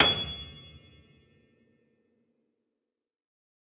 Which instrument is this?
acoustic keyboard